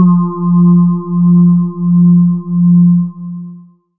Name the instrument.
synthesizer voice